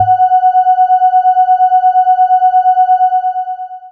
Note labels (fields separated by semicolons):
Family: bass; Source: synthesizer; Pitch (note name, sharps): F#5; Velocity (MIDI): 50; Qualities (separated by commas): long release